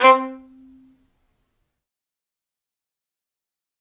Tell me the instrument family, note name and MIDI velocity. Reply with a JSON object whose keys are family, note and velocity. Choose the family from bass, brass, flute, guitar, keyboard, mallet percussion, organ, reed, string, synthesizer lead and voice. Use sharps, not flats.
{"family": "string", "note": "C4", "velocity": 100}